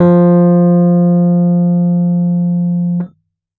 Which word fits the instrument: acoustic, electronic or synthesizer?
electronic